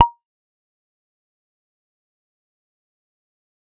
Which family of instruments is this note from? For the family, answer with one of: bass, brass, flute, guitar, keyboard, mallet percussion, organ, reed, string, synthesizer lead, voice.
bass